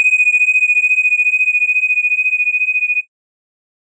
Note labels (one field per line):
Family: organ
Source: electronic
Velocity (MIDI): 100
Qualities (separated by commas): bright